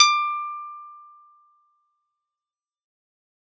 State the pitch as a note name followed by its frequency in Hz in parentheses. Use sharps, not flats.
D6 (1175 Hz)